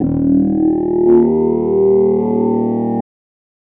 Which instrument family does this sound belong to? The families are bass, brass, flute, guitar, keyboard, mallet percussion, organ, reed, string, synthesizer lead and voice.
voice